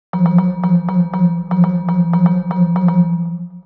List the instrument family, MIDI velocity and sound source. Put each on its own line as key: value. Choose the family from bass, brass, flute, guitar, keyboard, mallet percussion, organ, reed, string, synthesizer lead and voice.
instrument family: mallet percussion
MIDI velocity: 127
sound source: synthesizer